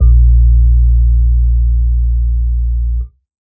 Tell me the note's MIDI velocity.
50